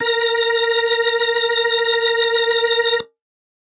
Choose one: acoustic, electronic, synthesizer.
electronic